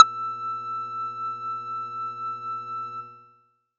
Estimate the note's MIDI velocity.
50